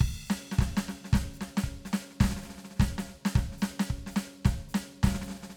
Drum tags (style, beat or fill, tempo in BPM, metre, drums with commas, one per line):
swing
beat
215 BPM
4/4
ride, hi-hat pedal, snare, kick